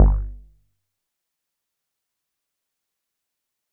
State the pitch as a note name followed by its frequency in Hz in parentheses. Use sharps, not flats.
G1 (49 Hz)